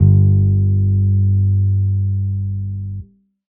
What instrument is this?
electronic bass